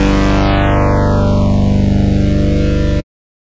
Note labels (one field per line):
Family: bass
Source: synthesizer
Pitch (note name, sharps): G0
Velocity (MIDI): 127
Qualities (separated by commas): bright, distorted